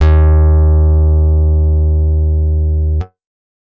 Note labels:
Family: guitar; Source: acoustic; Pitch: D#2; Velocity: 25

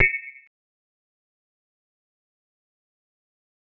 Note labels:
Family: mallet percussion; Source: synthesizer; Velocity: 50; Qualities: fast decay, multiphonic, percussive

